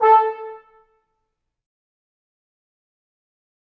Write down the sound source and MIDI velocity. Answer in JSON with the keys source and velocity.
{"source": "acoustic", "velocity": 75}